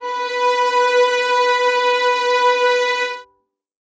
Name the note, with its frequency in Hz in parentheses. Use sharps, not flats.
B4 (493.9 Hz)